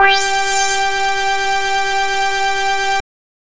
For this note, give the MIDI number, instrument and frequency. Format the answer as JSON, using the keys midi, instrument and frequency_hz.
{"midi": 67, "instrument": "synthesizer bass", "frequency_hz": 392}